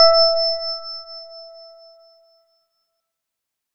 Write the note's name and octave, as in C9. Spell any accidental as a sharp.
E5